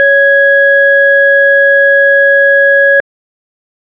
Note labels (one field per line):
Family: organ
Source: electronic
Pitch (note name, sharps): C#5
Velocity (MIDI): 25